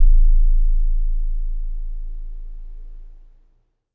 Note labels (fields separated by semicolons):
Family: guitar; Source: electronic; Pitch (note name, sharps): A0; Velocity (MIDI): 25; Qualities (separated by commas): dark